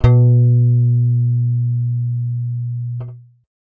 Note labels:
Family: bass; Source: synthesizer; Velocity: 50; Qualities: dark

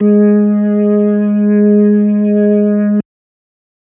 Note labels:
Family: organ; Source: electronic; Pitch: G#3; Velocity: 50; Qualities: distorted

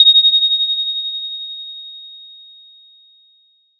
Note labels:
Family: mallet percussion; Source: acoustic; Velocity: 25; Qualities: bright, multiphonic

